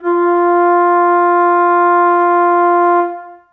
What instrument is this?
acoustic flute